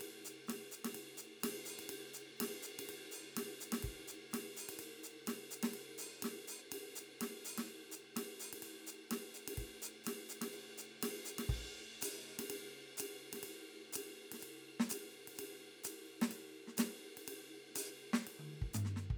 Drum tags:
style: jazz; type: beat; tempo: 125 BPM; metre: 4/4; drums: ride, hi-hat pedal, snare, high tom, floor tom, kick

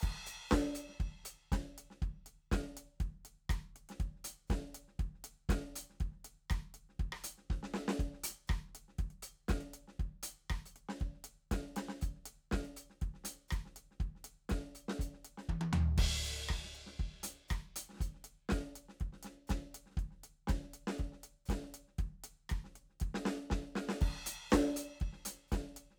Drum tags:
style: disco; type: beat; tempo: 120 BPM; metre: 4/4; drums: crash, ride, closed hi-hat, hi-hat pedal, snare, cross-stick, high tom, floor tom, kick

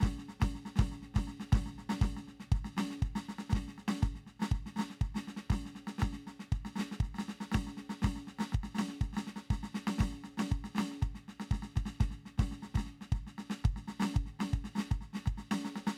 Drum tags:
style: march; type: beat; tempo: 120 BPM; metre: 4/4; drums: snare, kick

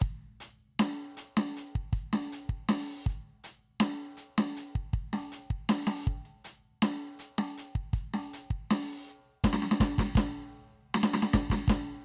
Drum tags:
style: funk; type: beat; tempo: 80 BPM; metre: 4/4; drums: closed hi-hat, open hi-hat, hi-hat pedal, snare, kick

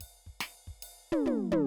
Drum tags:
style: punk; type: fill; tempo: 144 BPM; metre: 4/4; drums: ride, snare, high tom, floor tom, kick

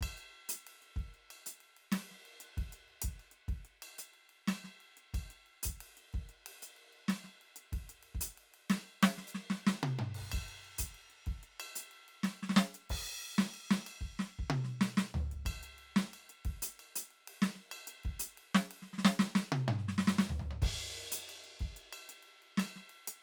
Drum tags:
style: rock; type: beat; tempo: 93 BPM; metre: 4/4; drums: crash, ride, ride bell, closed hi-hat, hi-hat pedal, snare, cross-stick, high tom, mid tom, floor tom, kick

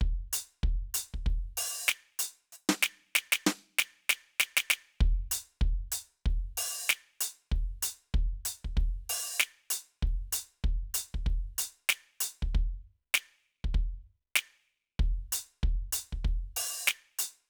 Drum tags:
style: funk; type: beat; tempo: 96 BPM; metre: 4/4; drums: crash, closed hi-hat, open hi-hat, hi-hat pedal, snare, kick

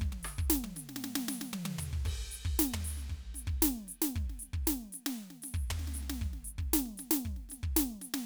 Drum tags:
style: jazz-funk; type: beat; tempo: 116 BPM; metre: 4/4; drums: crash, hi-hat pedal, snare, cross-stick, high tom, floor tom, kick

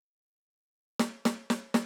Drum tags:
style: gospel; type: fill; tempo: 120 BPM; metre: 4/4; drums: snare

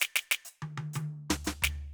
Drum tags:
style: Afro-Cuban bembé; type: fill; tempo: 122 BPM; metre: 4/4; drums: hi-hat pedal, snare, high tom, floor tom

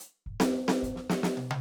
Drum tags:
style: punk; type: fill; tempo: 144 BPM; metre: 4/4; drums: closed hi-hat, snare, high tom, kick

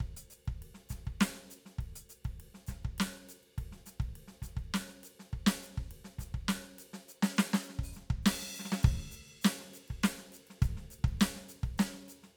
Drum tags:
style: rock; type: beat; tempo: 102 BPM; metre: 3/4; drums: crash, ride, closed hi-hat, open hi-hat, hi-hat pedal, snare, kick

